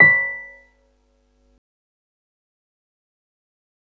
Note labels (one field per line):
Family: keyboard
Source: electronic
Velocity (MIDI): 25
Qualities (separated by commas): fast decay, percussive